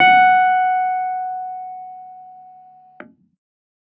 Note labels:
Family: keyboard; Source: electronic; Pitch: F#5; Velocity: 25; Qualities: distorted

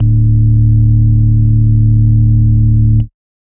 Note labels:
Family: organ; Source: electronic; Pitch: D1; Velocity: 25; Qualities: dark

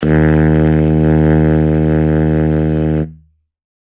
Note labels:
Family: reed; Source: acoustic; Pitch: D#2; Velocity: 25

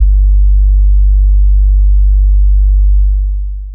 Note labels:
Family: bass; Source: synthesizer; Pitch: G1; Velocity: 25; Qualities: long release

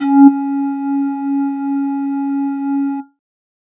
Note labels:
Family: flute; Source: synthesizer; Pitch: C#4; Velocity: 25; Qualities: distorted

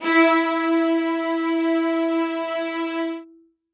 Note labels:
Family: string; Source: acoustic; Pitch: E4; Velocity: 127; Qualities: reverb

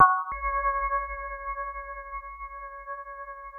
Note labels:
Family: mallet percussion; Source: synthesizer; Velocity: 100; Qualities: long release, multiphonic

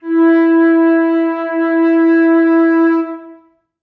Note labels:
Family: flute; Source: acoustic; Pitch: E4; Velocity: 50; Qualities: reverb

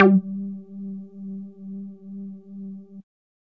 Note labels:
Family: bass; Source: synthesizer; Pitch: G3; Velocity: 75

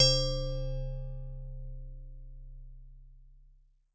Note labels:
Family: mallet percussion; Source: acoustic; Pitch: C1; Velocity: 127

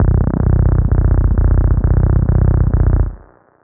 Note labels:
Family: bass; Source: synthesizer; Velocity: 50; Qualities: reverb

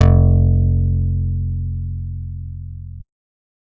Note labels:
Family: guitar; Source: acoustic; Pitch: F1; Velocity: 100

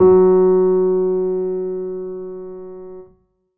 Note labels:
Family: keyboard; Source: acoustic; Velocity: 25; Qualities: reverb

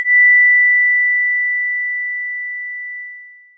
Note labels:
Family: mallet percussion; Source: electronic; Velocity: 100; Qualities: bright, long release, multiphonic

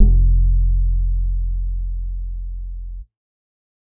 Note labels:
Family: bass; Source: synthesizer; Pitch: F1; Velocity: 50; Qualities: dark, reverb

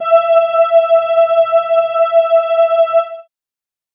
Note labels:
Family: keyboard; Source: synthesizer; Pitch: E5; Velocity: 100

